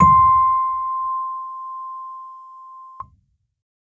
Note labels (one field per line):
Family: keyboard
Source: electronic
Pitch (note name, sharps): C6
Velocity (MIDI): 75